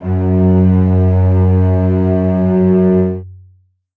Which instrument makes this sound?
acoustic string instrument